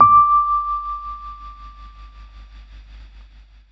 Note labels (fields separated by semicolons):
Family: keyboard; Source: electronic; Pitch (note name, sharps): D6; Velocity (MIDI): 25; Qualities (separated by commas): long release